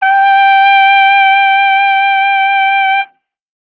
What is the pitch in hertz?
784 Hz